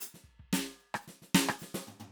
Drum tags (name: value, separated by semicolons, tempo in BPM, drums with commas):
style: funk; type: beat; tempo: 112 BPM; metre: 4/4; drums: closed hi-hat, hi-hat pedal, snare, cross-stick, floor tom, kick